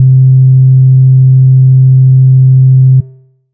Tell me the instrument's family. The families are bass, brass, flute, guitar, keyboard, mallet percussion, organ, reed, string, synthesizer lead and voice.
bass